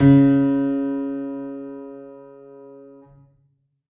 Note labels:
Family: keyboard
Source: acoustic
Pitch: C#3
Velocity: 127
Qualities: reverb

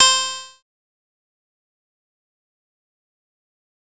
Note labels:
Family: bass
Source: synthesizer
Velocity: 75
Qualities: bright, distorted, fast decay, percussive

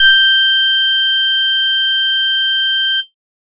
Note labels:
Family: bass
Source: synthesizer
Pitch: G6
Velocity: 50

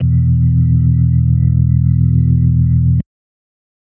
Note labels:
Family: organ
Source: electronic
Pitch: E1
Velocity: 25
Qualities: dark

